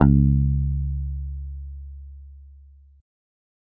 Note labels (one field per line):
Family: guitar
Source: electronic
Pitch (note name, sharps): C#2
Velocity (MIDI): 75